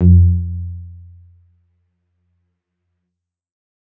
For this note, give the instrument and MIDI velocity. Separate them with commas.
electronic keyboard, 75